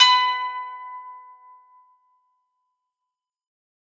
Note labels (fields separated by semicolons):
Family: guitar; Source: acoustic; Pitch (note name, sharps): B5; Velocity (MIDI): 127